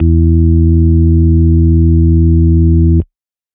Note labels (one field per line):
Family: organ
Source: electronic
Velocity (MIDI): 75